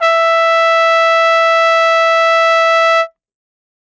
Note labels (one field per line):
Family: brass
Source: acoustic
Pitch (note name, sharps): E5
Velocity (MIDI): 100